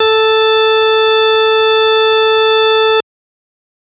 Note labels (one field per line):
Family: organ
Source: electronic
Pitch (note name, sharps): A4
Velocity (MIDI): 75